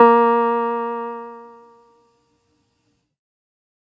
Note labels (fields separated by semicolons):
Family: keyboard; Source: electronic; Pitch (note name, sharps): A#3; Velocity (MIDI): 50